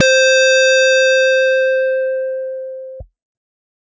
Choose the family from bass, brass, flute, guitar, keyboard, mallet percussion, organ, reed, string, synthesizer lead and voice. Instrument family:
guitar